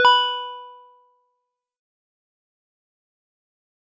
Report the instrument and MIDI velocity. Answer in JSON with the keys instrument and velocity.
{"instrument": "acoustic mallet percussion instrument", "velocity": 100}